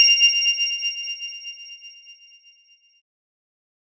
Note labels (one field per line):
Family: keyboard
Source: electronic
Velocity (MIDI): 50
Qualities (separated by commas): bright